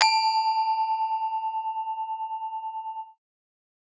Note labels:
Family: mallet percussion; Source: acoustic; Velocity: 50

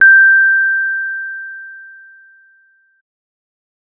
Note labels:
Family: keyboard; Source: electronic; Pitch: G6; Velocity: 75

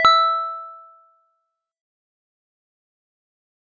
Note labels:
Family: mallet percussion; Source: acoustic; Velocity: 75; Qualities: fast decay, multiphonic

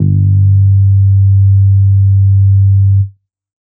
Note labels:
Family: bass; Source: synthesizer; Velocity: 100; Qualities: dark

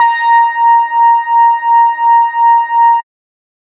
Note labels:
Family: bass; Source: synthesizer; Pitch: A#5; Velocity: 75

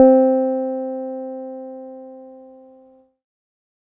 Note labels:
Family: keyboard; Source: electronic; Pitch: C4; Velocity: 127; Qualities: dark

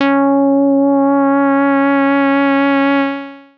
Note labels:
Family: bass; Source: synthesizer; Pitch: C#4; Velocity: 25; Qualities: distorted, long release

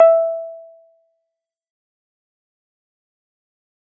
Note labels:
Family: keyboard; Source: electronic; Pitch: E5; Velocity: 25; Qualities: fast decay, percussive

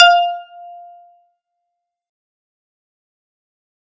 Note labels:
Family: guitar; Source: synthesizer; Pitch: F5; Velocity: 100; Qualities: fast decay, percussive

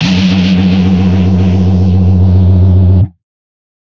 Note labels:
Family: guitar; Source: electronic; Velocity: 127; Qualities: bright, distorted

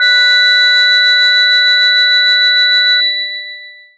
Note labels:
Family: mallet percussion; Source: electronic; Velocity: 100; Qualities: bright, long release

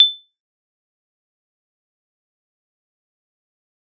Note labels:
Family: mallet percussion; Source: acoustic; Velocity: 127; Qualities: bright, fast decay, percussive

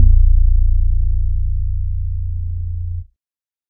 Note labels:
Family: organ; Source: electronic; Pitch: A#0; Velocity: 100; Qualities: dark

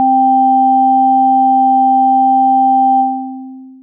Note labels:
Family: synthesizer lead; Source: synthesizer; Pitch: C4; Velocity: 75; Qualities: long release

